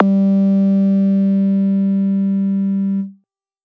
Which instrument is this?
synthesizer bass